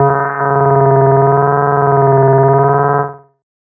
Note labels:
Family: bass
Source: synthesizer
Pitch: C#3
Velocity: 25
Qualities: distorted, tempo-synced

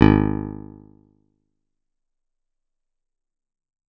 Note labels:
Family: guitar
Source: acoustic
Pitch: G#1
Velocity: 100

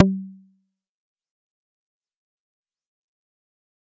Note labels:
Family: bass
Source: synthesizer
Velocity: 25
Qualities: fast decay, percussive

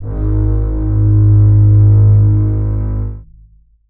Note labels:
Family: string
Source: acoustic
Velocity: 25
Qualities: long release, reverb

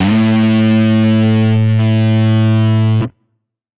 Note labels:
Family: guitar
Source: electronic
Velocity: 127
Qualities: bright, distorted

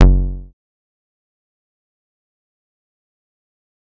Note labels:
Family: bass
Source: synthesizer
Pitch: F#1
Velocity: 127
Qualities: dark, fast decay, percussive

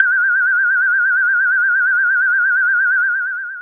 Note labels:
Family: bass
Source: synthesizer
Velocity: 127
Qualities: long release

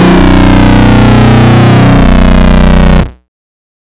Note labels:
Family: bass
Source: synthesizer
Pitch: B0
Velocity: 100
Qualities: bright, distorted

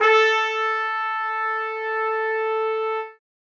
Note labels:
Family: brass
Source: acoustic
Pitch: A4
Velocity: 100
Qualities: reverb

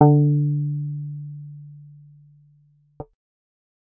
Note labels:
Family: bass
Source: synthesizer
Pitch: D3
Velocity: 75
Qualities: dark

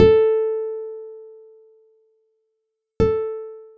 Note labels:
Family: guitar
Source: acoustic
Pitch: A4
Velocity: 75

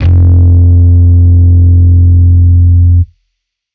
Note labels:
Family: bass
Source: electronic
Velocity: 127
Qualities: distorted

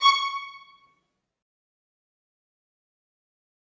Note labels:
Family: string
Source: acoustic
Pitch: C#6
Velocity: 75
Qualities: fast decay, percussive, reverb

